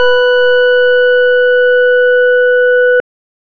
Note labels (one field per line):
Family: organ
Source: electronic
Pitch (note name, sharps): B4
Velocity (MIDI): 50